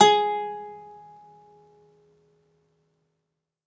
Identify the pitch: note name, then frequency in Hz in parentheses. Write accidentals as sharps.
G#4 (415.3 Hz)